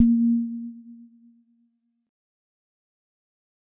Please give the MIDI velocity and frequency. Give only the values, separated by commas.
25, 233.1 Hz